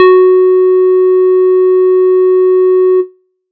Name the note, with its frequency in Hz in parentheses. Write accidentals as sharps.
F#4 (370 Hz)